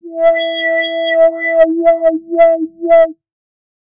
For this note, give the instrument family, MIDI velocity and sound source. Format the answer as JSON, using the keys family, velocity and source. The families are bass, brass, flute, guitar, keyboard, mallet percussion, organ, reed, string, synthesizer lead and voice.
{"family": "bass", "velocity": 50, "source": "synthesizer"}